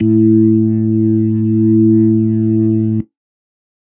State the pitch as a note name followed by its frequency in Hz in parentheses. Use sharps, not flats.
A2 (110 Hz)